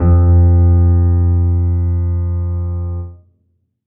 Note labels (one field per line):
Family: keyboard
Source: acoustic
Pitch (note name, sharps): F2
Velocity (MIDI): 50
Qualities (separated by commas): reverb